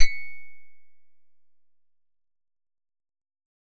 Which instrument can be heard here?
synthesizer guitar